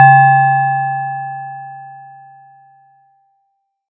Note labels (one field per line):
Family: mallet percussion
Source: acoustic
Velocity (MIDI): 75